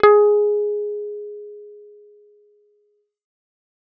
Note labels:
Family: bass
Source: synthesizer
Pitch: G#4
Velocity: 25

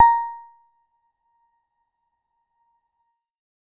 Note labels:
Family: keyboard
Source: electronic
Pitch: A#5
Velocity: 50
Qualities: percussive, reverb

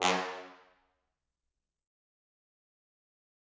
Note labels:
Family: brass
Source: acoustic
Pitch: F#2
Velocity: 127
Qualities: bright, fast decay, percussive, reverb

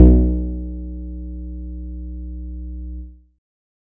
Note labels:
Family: guitar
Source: synthesizer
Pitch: B1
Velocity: 100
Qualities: dark

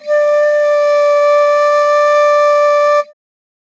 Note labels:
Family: flute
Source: acoustic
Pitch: D5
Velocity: 50

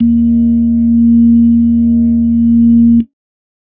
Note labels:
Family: keyboard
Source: electronic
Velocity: 127

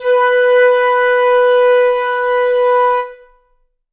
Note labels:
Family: reed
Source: acoustic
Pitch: B4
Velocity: 25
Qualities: reverb

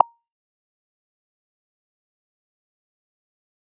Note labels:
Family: bass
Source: synthesizer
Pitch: A#5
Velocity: 100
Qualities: fast decay, percussive

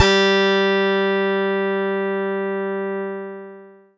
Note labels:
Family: keyboard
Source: electronic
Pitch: G3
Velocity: 75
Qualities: bright, long release

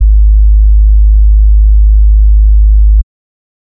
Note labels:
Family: bass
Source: synthesizer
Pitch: G#1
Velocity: 25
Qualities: dark

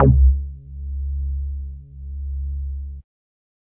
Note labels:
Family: bass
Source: synthesizer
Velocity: 75

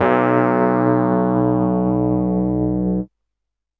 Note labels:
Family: keyboard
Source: electronic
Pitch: B1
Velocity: 127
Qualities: distorted

